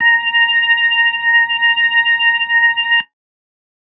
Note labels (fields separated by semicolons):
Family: organ; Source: electronic; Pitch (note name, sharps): A#5; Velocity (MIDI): 50